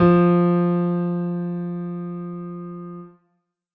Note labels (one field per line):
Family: keyboard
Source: acoustic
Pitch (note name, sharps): F3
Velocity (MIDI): 100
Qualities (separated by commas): reverb